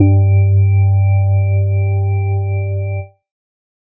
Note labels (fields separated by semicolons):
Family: organ; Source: electronic; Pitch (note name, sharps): G2; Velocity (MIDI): 50